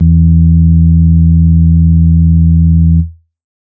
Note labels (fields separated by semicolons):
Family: organ; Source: electronic; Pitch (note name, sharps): E2; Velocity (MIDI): 100; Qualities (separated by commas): dark